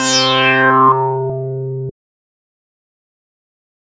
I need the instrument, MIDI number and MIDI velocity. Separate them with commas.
synthesizer bass, 48, 50